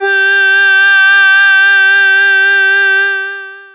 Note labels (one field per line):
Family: voice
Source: synthesizer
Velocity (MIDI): 25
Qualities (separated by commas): distorted, long release